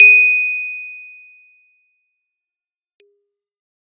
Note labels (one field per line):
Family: keyboard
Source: acoustic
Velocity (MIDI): 25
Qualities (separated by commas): bright, fast decay